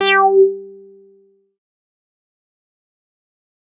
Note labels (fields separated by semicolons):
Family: bass; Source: synthesizer; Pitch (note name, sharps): G4; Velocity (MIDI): 75; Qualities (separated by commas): distorted, fast decay